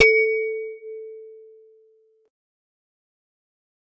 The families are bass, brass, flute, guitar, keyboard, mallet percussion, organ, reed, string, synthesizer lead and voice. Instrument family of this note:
mallet percussion